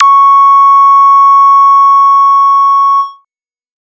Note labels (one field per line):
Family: bass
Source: synthesizer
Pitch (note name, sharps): C#6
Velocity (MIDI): 75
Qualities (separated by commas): bright, distorted